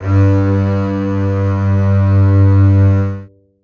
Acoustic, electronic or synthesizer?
acoustic